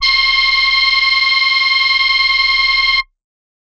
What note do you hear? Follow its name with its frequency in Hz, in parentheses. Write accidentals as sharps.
C6 (1047 Hz)